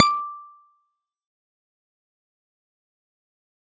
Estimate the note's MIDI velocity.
75